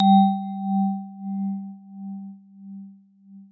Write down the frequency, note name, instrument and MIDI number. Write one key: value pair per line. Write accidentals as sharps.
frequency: 196 Hz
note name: G3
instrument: acoustic mallet percussion instrument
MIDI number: 55